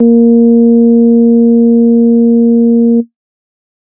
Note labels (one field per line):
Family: organ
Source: electronic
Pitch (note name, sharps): A#3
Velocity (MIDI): 75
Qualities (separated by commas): dark